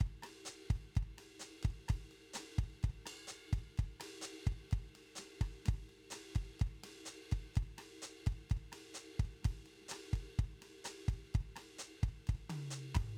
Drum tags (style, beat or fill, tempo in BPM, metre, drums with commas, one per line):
bossa nova
beat
127 BPM
4/4
ride, ride bell, hi-hat pedal, snare, cross-stick, high tom, mid tom, kick